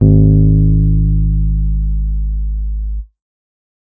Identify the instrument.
electronic keyboard